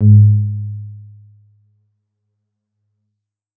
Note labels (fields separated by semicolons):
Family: keyboard; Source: electronic; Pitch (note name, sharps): G#2; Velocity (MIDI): 50; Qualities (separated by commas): dark